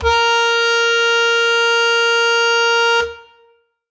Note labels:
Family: reed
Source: acoustic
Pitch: A#4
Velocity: 50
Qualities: bright

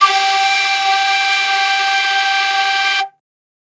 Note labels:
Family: flute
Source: acoustic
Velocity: 100

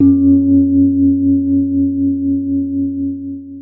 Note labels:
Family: keyboard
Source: electronic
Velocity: 127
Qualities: dark, long release, reverb

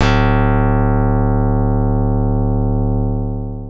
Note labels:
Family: keyboard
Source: electronic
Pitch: D1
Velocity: 127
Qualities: bright, long release

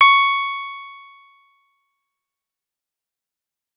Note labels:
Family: guitar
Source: electronic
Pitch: C#6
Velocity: 50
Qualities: bright, fast decay

